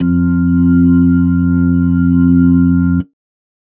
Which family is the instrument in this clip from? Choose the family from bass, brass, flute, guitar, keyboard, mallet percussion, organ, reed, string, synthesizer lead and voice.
organ